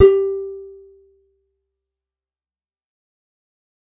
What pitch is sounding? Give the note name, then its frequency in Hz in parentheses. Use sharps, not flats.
G4 (392 Hz)